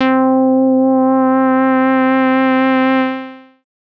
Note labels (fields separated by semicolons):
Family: bass; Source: synthesizer; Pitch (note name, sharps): C4; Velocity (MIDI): 25; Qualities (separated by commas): distorted, long release